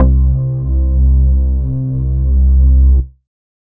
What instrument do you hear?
synthesizer bass